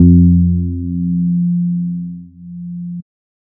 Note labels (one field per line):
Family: bass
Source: synthesizer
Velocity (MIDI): 50